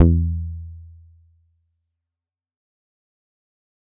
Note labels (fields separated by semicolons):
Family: bass; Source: synthesizer; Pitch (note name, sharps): E2; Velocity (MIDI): 100; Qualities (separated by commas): dark, distorted, fast decay